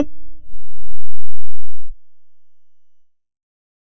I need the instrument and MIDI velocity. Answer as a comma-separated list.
synthesizer bass, 25